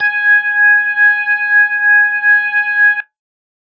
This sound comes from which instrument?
electronic organ